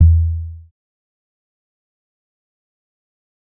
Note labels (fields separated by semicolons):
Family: bass; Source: synthesizer; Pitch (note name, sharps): E2; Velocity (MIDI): 100; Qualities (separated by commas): dark, fast decay, percussive